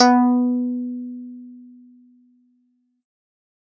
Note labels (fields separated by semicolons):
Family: keyboard; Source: electronic; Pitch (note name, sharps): B3; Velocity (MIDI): 75; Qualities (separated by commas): distorted